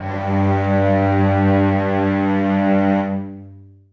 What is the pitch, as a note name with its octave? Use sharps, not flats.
G2